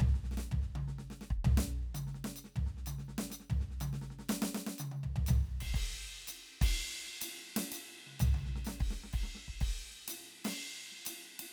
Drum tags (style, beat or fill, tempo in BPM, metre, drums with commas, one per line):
jazz
beat
125 BPM
4/4
crash, ride, hi-hat pedal, snare, high tom, floor tom, kick